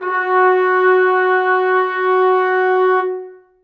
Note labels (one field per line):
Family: brass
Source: acoustic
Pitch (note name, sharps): F#4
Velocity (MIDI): 75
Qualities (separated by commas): reverb